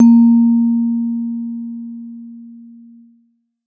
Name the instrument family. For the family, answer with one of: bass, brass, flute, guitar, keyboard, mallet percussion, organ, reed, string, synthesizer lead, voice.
mallet percussion